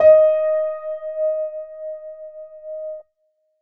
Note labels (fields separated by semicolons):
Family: keyboard; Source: electronic; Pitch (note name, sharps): D#5; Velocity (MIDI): 75